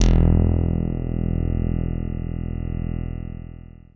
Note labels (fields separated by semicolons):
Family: guitar; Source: synthesizer; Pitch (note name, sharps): E1; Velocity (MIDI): 127; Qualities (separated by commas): long release